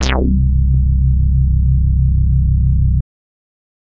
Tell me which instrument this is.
synthesizer bass